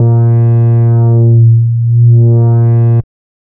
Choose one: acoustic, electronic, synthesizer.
synthesizer